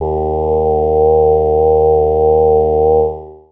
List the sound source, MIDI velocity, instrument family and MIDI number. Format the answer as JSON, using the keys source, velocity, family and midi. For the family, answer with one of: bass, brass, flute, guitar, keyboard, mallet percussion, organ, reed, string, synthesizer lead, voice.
{"source": "synthesizer", "velocity": 127, "family": "voice", "midi": 39}